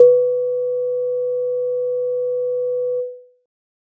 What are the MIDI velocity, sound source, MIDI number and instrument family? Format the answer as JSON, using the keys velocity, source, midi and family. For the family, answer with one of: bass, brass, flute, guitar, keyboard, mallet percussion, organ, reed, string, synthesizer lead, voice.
{"velocity": 50, "source": "electronic", "midi": 71, "family": "keyboard"}